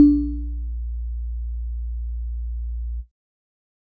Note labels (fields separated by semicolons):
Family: keyboard; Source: electronic; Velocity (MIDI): 100